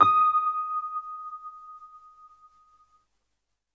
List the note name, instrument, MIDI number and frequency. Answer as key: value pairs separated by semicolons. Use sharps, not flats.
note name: D#6; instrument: electronic keyboard; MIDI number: 87; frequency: 1245 Hz